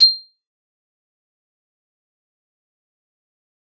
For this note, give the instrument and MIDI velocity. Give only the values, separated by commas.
acoustic mallet percussion instrument, 75